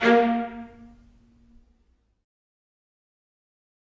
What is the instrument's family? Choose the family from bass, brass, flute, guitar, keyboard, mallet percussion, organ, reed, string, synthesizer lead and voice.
string